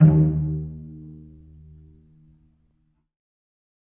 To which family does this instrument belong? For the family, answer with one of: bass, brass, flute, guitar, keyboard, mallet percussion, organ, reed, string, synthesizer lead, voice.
string